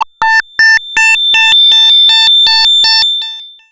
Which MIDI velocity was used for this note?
75